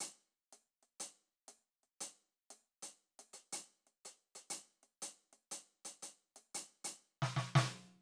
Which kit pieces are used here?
closed hi-hat and snare